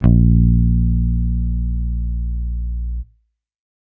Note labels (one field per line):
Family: bass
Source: electronic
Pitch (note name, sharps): A#1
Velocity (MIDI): 75